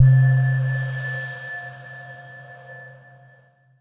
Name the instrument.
electronic mallet percussion instrument